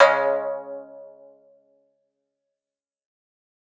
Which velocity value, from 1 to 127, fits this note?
25